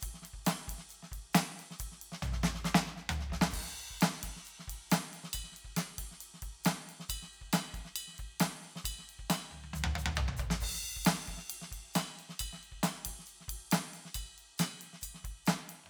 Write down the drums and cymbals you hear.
crash, ride, ride bell, open hi-hat, hi-hat pedal, snare, cross-stick, high tom, mid tom, floor tom and kick